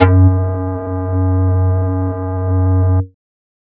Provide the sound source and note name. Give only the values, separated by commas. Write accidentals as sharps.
synthesizer, F#2